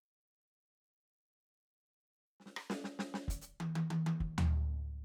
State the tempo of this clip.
95 BPM